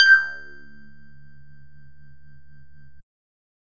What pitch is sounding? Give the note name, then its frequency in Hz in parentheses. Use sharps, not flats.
G6 (1568 Hz)